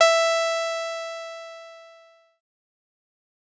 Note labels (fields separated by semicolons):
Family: bass; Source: synthesizer; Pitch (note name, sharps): E5; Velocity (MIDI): 127; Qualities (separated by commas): bright, distorted, fast decay